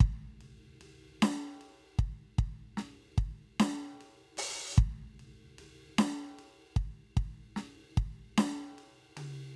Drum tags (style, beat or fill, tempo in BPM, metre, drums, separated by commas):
rock, beat, 50 BPM, 4/4, ride, open hi-hat, hi-hat pedal, snare, high tom, kick